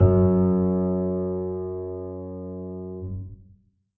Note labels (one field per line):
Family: keyboard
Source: acoustic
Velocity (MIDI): 75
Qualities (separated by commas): reverb